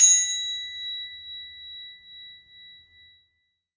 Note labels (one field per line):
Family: mallet percussion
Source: acoustic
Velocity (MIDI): 100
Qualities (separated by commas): bright, reverb